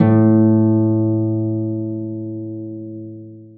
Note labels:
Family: string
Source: acoustic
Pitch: A2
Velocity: 100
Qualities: long release, reverb

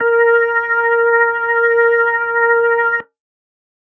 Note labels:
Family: organ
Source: electronic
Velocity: 75

